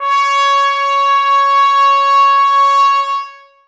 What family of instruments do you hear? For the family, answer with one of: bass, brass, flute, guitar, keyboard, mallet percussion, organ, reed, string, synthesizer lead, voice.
brass